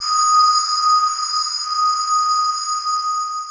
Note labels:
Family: mallet percussion; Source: electronic; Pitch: D#6; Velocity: 25; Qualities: bright, long release, non-linear envelope

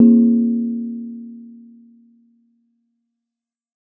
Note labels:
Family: mallet percussion; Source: acoustic; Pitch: A#3; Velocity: 127; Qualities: dark, reverb

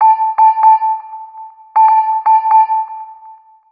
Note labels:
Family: mallet percussion; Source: synthesizer; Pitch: A5; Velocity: 127; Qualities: long release, multiphonic, percussive, tempo-synced

